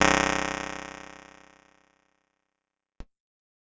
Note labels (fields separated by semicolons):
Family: keyboard; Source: electronic; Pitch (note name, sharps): C1; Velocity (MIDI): 127; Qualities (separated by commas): bright, fast decay